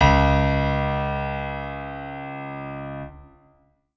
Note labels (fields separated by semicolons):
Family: organ; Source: electronic; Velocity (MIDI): 127; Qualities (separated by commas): reverb